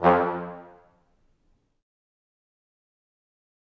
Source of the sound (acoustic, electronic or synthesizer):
acoustic